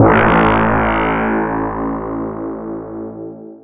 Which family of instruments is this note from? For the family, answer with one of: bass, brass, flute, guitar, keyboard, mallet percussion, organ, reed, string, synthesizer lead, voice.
mallet percussion